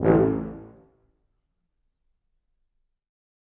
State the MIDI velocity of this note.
127